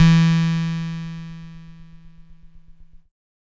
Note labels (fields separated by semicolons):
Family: keyboard; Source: electronic; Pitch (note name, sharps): E3; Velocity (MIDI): 127; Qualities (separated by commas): bright, distorted